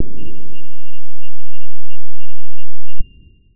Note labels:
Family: guitar; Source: electronic; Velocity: 50; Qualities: dark, distorted

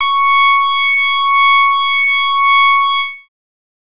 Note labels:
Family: bass; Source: synthesizer; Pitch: C#6; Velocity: 127; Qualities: bright, distorted

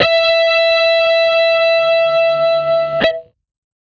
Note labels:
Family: guitar; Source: electronic; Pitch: E5; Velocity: 50; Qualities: distorted

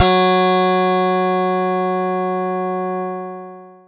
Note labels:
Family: keyboard; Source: electronic; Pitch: F#3; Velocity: 50; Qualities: bright, long release

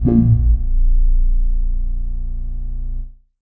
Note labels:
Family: bass; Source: synthesizer; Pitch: A#0; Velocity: 25; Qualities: distorted, non-linear envelope

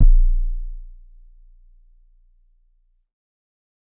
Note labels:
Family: keyboard; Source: electronic; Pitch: A#0; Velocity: 50; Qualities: dark

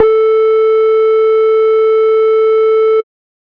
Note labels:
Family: bass; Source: synthesizer; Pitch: A4; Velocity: 75; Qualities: distorted, tempo-synced

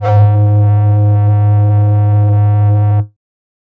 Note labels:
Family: flute; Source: synthesizer; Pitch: G#2; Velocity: 127; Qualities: distorted

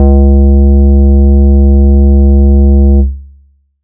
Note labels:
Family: bass; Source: synthesizer; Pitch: C#2; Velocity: 75; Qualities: long release

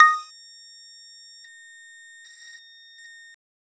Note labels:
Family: mallet percussion; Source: acoustic; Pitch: D#6; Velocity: 25; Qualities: multiphonic, percussive

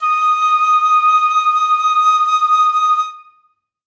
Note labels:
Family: flute; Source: acoustic; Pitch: D#6; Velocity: 127; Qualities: reverb

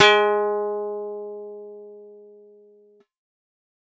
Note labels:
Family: guitar; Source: synthesizer; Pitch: G#3; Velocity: 25

